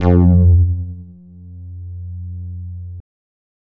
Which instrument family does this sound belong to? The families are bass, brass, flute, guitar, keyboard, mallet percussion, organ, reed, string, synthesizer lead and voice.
bass